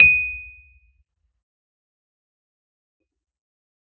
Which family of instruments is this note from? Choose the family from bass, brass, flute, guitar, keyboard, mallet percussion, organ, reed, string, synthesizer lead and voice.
keyboard